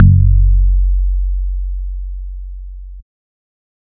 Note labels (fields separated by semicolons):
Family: bass; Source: synthesizer; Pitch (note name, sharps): F#1; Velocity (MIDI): 100